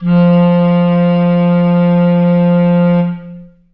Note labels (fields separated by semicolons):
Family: reed; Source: acoustic; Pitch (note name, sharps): F3; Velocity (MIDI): 50; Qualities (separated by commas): long release, reverb